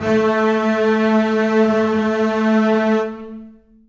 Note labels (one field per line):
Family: string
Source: acoustic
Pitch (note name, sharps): A3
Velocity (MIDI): 127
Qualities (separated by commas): long release, reverb